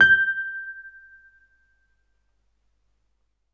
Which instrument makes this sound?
electronic keyboard